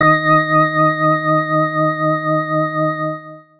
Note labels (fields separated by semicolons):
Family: organ; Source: electronic; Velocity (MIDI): 75; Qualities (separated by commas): distorted